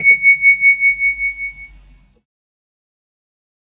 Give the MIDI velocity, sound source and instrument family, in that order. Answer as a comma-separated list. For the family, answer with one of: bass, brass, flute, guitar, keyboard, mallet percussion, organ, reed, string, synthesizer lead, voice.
75, synthesizer, keyboard